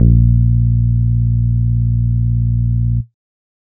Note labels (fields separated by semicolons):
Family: bass; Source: synthesizer; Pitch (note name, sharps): A#1; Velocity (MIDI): 50